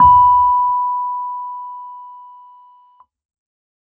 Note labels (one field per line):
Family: keyboard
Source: electronic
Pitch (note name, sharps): B5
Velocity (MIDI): 50